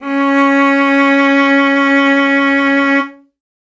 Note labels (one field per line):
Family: string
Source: acoustic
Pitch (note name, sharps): C#4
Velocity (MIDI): 25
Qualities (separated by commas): reverb